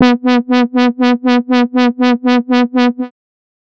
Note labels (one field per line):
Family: bass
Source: synthesizer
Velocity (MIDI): 25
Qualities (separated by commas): bright, distorted, tempo-synced